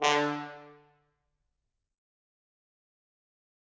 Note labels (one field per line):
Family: brass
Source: acoustic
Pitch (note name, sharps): D3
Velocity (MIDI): 127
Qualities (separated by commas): bright, fast decay, reverb